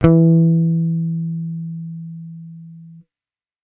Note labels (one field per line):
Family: bass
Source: electronic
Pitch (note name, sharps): E3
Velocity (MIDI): 100